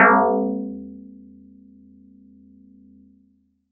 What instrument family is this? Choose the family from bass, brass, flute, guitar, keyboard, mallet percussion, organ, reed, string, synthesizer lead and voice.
mallet percussion